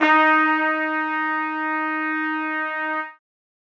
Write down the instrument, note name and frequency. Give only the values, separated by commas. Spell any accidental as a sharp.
acoustic brass instrument, D#4, 311.1 Hz